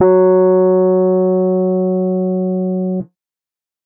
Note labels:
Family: keyboard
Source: electronic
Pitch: F#3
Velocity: 100

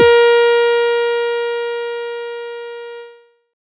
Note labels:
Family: bass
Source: synthesizer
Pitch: A#4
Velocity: 25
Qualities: bright, distorted

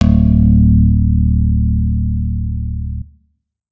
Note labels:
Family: guitar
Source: electronic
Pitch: D1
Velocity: 127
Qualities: reverb

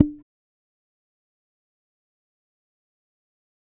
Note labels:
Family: bass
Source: electronic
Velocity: 25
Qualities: fast decay, percussive

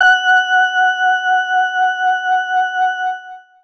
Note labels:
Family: organ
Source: electronic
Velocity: 127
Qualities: distorted

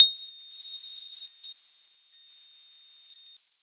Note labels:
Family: mallet percussion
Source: acoustic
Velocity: 100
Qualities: bright, long release, multiphonic

